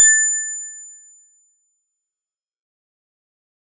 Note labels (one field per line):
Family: mallet percussion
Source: acoustic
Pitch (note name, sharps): A6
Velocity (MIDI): 127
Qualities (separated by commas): fast decay